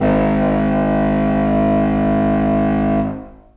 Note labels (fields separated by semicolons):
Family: reed; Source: acoustic; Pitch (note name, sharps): G#1; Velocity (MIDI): 75; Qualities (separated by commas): distorted, long release, reverb